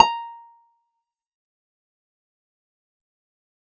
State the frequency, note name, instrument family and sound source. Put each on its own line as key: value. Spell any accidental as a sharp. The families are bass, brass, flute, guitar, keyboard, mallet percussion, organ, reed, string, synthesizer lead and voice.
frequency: 932.3 Hz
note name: A#5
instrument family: guitar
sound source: acoustic